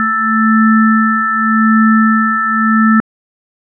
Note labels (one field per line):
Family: organ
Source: electronic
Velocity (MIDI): 75